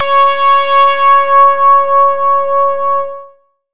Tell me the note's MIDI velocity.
100